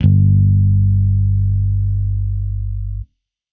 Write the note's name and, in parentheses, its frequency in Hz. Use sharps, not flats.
G1 (49 Hz)